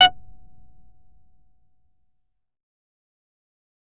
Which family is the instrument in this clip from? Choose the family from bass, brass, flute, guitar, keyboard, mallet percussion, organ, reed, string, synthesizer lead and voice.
bass